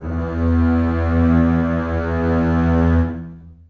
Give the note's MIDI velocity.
50